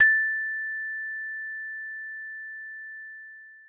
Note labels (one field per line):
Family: mallet percussion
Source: acoustic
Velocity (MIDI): 50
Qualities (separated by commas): bright